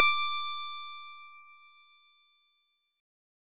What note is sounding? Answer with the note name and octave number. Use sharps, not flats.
D6